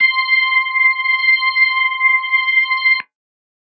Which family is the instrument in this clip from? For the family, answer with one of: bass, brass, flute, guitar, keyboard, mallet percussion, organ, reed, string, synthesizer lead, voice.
organ